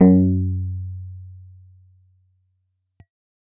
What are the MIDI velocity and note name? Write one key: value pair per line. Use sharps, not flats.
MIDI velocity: 100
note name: F#2